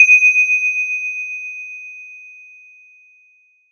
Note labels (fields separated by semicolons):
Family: mallet percussion; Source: acoustic; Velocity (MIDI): 25; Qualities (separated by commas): bright, multiphonic